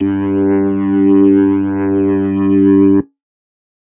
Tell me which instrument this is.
electronic organ